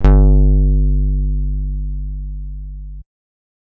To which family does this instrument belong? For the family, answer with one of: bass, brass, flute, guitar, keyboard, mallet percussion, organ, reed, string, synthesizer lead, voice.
guitar